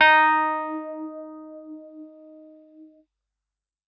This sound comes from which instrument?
electronic keyboard